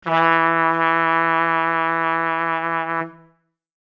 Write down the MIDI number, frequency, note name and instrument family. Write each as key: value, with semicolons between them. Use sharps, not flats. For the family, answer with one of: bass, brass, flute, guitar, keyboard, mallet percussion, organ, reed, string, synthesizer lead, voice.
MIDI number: 52; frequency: 164.8 Hz; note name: E3; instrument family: brass